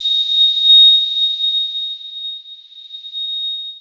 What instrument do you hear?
electronic mallet percussion instrument